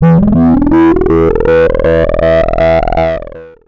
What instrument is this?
synthesizer bass